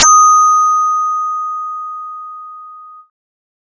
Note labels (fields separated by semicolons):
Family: bass; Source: synthesizer; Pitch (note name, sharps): D#6; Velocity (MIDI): 127; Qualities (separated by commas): bright